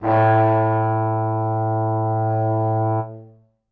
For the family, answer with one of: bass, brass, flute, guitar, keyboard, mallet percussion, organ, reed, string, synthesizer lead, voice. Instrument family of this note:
brass